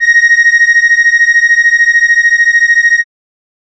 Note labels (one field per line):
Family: keyboard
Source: acoustic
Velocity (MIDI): 50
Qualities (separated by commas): bright